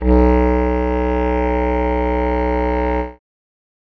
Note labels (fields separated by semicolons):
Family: reed; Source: acoustic; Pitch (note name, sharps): B1; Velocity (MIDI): 127; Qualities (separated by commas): dark